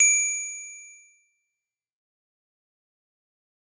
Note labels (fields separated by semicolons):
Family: mallet percussion; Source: acoustic; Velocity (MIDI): 75; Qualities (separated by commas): bright, fast decay